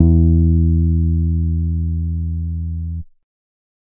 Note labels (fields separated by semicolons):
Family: bass; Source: synthesizer; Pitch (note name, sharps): E2; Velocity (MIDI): 25; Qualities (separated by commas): dark, reverb